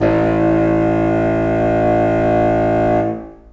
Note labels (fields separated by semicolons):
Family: reed; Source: acoustic; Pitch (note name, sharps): A1; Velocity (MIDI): 100; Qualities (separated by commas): distorted, long release, reverb